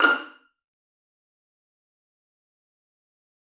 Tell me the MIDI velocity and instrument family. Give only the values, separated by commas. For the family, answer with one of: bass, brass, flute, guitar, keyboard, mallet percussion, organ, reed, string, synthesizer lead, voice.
100, string